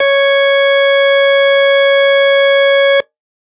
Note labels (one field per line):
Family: organ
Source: electronic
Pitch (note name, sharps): C#5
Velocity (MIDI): 50